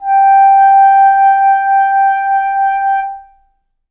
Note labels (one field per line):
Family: reed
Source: acoustic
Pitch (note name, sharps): G5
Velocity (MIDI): 25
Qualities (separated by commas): reverb